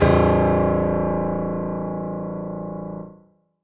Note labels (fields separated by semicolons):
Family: keyboard; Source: acoustic; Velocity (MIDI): 127; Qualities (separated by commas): reverb